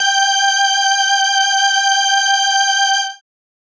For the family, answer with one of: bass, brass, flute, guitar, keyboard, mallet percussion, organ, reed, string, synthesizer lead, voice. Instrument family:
keyboard